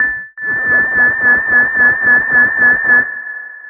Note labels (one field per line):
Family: bass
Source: synthesizer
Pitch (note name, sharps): A6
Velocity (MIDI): 25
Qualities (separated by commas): long release, reverb